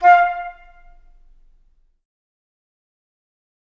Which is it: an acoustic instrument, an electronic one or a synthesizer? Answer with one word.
acoustic